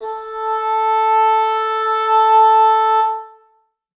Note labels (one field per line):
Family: reed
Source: acoustic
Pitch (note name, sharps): A4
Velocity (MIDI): 100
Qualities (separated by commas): reverb